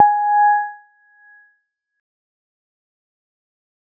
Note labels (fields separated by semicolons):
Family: mallet percussion; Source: electronic; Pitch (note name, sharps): G#5; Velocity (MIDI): 50; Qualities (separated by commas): fast decay